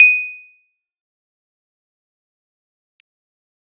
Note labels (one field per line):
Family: keyboard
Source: electronic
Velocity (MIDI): 25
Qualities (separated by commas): bright, fast decay, percussive